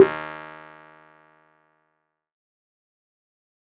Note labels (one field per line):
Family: keyboard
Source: electronic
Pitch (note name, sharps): D#2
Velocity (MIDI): 127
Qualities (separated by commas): fast decay, percussive